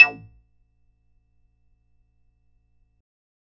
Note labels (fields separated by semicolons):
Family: bass; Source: synthesizer; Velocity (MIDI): 50; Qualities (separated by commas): percussive